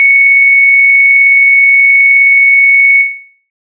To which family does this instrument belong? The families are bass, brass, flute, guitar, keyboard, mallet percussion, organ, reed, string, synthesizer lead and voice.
bass